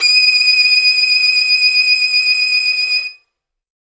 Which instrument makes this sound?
acoustic string instrument